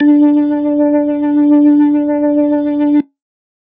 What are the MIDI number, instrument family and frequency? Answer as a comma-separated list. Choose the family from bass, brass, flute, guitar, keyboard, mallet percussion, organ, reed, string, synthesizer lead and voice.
62, organ, 293.7 Hz